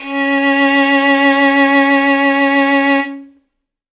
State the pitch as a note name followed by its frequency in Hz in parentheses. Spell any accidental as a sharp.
C#4 (277.2 Hz)